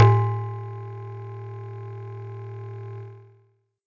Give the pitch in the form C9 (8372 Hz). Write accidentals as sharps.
A2 (110 Hz)